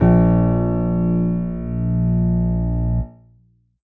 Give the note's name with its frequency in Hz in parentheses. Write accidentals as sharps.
A#1 (58.27 Hz)